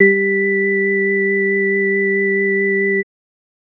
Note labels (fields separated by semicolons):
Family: organ; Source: electronic; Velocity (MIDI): 75; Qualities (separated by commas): multiphonic